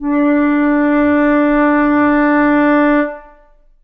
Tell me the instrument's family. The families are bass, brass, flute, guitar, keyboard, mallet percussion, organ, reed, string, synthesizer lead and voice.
flute